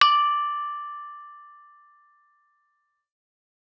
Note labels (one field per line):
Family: mallet percussion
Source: acoustic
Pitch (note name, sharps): D6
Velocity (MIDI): 127